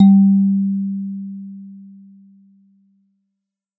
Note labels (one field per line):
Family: mallet percussion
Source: acoustic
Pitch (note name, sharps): G3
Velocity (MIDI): 50